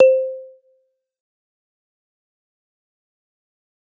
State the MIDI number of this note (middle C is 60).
72